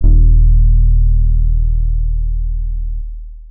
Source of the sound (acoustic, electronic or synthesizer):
electronic